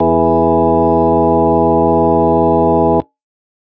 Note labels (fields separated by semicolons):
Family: organ; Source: electronic; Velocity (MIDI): 75